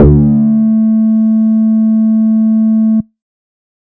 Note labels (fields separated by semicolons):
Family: bass; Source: synthesizer; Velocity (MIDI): 50; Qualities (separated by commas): distorted